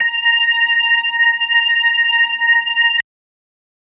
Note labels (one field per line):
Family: organ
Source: electronic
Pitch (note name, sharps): A#5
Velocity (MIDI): 75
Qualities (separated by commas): distorted